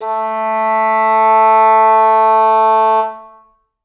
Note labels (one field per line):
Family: reed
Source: acoustic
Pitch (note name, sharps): A3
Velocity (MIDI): 127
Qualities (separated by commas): reverb